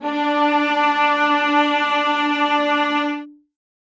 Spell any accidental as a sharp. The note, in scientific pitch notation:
D4